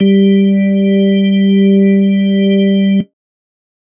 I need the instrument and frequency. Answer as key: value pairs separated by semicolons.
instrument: electronic organ; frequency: 196 Hz